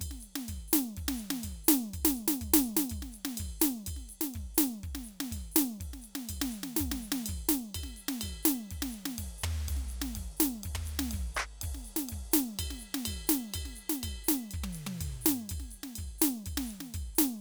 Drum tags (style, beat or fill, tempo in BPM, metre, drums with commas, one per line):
calypso
beat
124 BPM
4/4
ride, ride bell, closed hi-hat, hi-hat pedal, percussion, snare, high tom, floor tom, kick